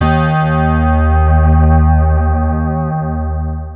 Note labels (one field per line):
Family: guitar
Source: electronic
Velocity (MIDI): 25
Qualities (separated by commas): long release, multiphonic, non-linear envelope